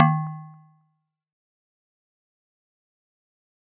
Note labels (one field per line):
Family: mallet percussion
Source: acoustic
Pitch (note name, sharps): D#3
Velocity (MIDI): 100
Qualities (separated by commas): fast decay, percussive